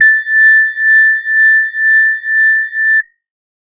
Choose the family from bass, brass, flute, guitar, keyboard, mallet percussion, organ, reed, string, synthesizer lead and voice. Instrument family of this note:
organ